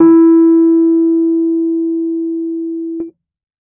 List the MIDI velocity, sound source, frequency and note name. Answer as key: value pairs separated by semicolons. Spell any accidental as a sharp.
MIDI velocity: 75; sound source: electronic; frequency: 329.6 Hz; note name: E4